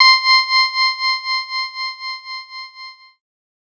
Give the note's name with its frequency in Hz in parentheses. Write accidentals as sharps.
C6 (1047 Hz)